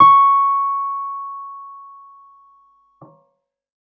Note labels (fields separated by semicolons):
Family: keyboard; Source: electronic; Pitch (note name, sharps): C#6; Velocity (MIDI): 100